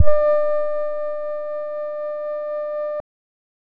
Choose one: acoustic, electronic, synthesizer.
synthesizer